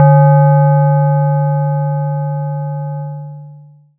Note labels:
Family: mallet percussion; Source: acoustic; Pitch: D3; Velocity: 25; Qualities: distorted, long release

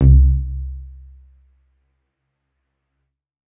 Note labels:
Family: keyboard; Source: electronic; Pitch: C2; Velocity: 75

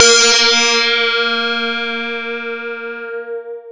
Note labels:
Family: mallet percussion; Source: electronic; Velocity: 50; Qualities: bright, distorted, long release, non-linear envelope

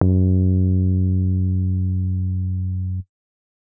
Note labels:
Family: keyboard; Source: electronic; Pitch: F#2; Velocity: 75; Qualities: distorted

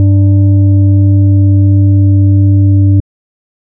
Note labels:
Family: organ; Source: electronic; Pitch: G2; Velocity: 127; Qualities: dark

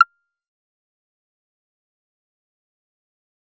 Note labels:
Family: bass; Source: synthesizer; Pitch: F6; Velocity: 100; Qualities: fast decay, percussive

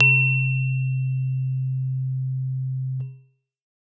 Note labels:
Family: keyboard; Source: acoustic; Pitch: C3; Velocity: 25

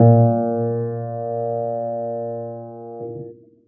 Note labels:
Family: keyboard; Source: acoustic; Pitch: A#2; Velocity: 50; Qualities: reverb

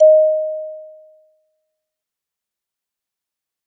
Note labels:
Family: mallet percussion; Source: acoustic; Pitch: D#5; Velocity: 50; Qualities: fast decay

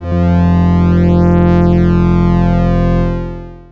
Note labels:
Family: organ; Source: electronic; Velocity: 100; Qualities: distorted, long release

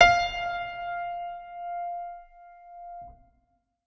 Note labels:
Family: organ; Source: electronic; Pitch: F5; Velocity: 127; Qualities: reverb

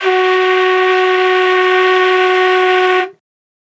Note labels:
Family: flute; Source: acoustic; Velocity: 25

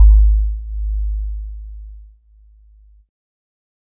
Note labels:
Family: keyboard; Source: electronic; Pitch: G#1; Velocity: 25; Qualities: multiphonic

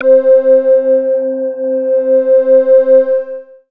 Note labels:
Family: bass; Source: synthesizer; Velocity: 25; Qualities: long release, multiphonic

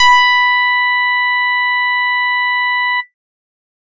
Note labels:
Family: bass; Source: synthesizer; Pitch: B5; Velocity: 75

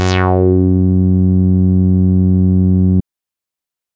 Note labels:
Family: bass; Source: synthesizer; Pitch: F#2; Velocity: 100; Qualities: distorted

